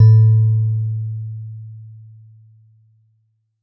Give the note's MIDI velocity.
50